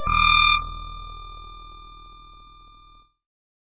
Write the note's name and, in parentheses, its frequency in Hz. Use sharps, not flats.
D6 (1175 Hz)